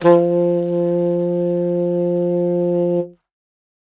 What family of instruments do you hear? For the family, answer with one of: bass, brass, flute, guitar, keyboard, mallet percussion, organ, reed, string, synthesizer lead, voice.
reed